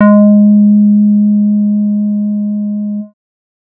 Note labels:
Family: bass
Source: synthesizer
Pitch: G#3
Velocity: 25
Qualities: dark

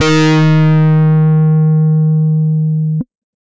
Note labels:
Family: guitar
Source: electronic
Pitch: D#3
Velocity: 127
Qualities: bright, distorted

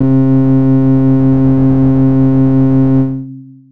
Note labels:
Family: keyboard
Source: electronic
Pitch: C3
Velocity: 25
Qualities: distorted, long release

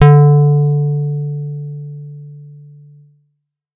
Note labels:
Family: guitar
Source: electronic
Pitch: D3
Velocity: 75

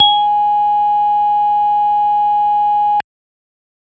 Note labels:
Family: organ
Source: electronic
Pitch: G#5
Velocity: 100

